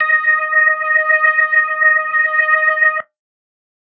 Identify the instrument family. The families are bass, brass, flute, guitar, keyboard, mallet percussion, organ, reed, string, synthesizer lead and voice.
organ